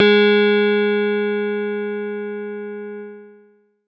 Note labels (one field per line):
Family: keyboard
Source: electronic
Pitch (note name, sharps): G#3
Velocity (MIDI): 50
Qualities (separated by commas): distorted